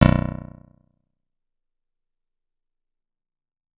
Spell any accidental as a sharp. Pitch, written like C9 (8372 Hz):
B0 (30.87 Hz)